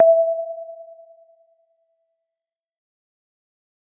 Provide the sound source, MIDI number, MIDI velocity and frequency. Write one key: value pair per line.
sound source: acoustic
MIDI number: 76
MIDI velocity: 100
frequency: 659.3 Hz